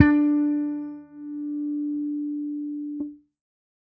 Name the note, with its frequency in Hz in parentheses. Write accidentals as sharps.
D4 (293.7 Hz)